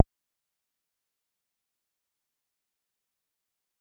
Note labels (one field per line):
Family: bass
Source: synthesizer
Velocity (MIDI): 75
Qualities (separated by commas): fast decay, percussive